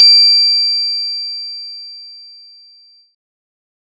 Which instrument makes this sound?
synthesizer bass